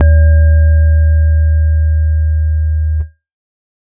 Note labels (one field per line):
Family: keyboard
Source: electronic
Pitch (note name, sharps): D#2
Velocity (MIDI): 100